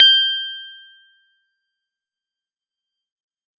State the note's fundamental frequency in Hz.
1568 Hz